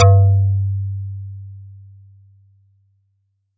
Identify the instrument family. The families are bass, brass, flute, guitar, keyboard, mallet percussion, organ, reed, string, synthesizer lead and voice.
mallet percussion